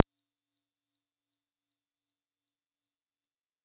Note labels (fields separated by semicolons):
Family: guitar; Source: electronic; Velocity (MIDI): 127; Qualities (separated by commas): bright, long release, reverb